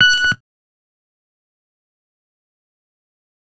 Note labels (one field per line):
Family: bass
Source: synthesizer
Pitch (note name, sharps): F#6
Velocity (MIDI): 100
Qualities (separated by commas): fast decay, percussive